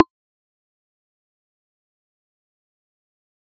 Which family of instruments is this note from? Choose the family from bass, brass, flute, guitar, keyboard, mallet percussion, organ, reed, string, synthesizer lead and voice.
mallet percussion